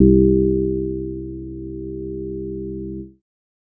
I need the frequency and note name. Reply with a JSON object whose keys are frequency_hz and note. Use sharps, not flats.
{"frequency_hz": 65.41, "note": "C2"}